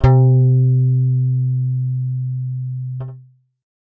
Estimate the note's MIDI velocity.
50